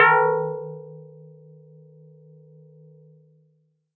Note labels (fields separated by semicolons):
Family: mallet percussion; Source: acoustic; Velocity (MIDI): 127